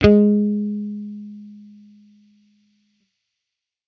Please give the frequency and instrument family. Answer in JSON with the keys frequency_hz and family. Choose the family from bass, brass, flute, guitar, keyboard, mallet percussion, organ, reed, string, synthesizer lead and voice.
{"frequency_hz": 207.7, "family": "bass"}